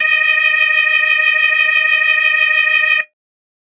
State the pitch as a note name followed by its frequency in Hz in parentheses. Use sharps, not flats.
D#5 (622.3 Hz)